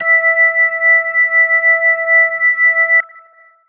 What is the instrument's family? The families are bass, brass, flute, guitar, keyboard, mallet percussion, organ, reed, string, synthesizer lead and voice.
organ